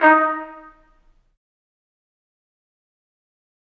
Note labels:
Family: brass; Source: acoustic; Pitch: D#4; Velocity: 25; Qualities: fast decay, percussive, reverb

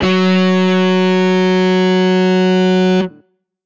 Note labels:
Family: guitar; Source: electronic; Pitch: F#3; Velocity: 100; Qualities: bright, distorted

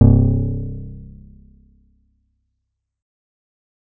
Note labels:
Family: bass; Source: synthesizer; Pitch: C1; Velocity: 25

